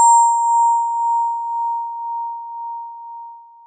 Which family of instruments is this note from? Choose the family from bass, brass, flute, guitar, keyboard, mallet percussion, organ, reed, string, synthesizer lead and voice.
mallet percussion